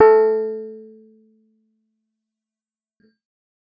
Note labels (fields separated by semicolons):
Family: keyboard; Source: electronic; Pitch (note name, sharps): A4; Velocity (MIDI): 50; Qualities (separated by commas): fast decay